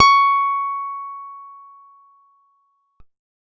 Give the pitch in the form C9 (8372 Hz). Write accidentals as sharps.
C#6 (1109 Hz)